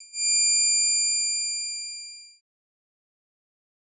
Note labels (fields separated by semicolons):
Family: bass; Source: synthesizer; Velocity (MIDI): 100; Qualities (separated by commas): bright, distorted, fast decay